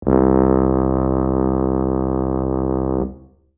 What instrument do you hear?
acoustic brass instrument